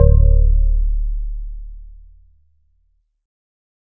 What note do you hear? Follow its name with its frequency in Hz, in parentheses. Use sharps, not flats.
D1 (36.71 Hz)